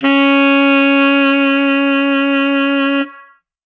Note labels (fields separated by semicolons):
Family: reed; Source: acoustic; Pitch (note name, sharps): C#4; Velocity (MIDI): 100; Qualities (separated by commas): bright